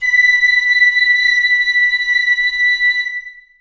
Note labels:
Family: flute; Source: acoustic; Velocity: 75; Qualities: reverb

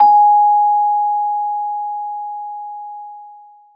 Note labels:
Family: mallet percussion; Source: acoustic; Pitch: G#5; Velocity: 75; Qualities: long release, reverb

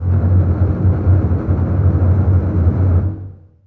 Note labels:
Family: string; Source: acoustic; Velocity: 75; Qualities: long release, non-linear envelope, reverb

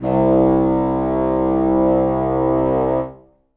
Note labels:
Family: reed; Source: acoustic; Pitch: C2; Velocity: 50; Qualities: reverb

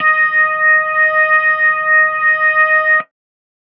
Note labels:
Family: organ; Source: electronic; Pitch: D#5; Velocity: 100

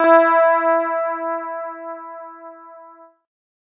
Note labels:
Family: guitar; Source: electronic; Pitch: E4; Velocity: 50

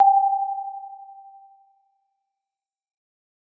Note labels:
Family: mallet percussion; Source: acoustic; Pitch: G5; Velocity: 127; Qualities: fast decay

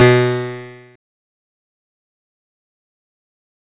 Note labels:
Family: guitar; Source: electronic; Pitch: B2; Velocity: 25; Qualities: bright, distorted, fast decay

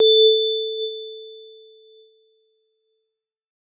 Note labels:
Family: keyboard; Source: electronic; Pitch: A4; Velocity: 25

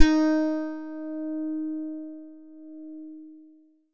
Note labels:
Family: guitar; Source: synthesizer; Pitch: D#4; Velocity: 75; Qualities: bright

